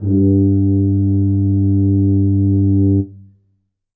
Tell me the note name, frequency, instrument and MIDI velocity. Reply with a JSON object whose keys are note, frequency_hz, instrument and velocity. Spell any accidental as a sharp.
{"note": "G2", "frequency_hz": 98, "instrument": "acoustic brass instrument", "velocity": 50}